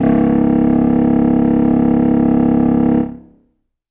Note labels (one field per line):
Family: reed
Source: acoustic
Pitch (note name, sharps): C#1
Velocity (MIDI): 50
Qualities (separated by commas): reverb